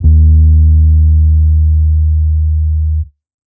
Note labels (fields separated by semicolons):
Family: bass; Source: electronic; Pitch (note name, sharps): D#2; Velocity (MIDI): 127; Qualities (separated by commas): dark